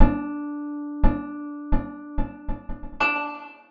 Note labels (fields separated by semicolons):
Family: guitar; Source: acoustic; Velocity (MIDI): 75; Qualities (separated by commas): percussive, reverb